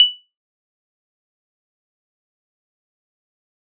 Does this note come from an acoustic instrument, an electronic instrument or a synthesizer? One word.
electronic